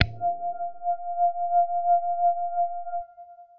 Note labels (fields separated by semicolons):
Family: guitar; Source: electronic; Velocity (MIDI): 25; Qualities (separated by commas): dark, distorted